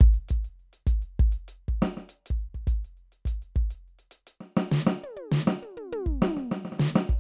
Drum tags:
hip-hop, beat, 100 BPM, 4/4, closed hi-hat, snare, high tom, mid tom, floor tom, kick

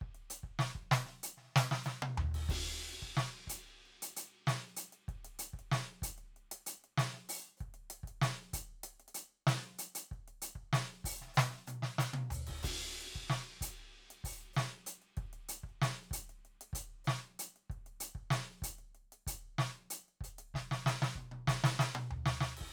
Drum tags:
rock, beat, 95 BPM, 4/4, crash, ride, closed hi-hat, open hi-hat, hi-hat pedal, snare, high tom, floor tom, kick

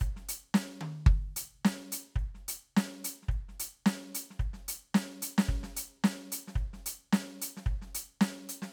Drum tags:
swing, beat, 110 BPM, 4/4, closed hi-hat, snare, high tom, kick

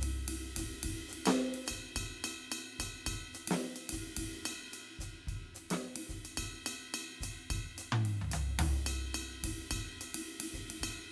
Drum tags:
ijexá, beat, 108 BPM, 4/4, ride, ride bell, hi-hat pedal, snare, cross-stick, mid tom, floor tom, kick

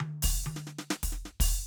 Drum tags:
fast funk, fill, 125 BPM, 4/4, open hi-hat, hi-hat pedal, snare, high tom, kick

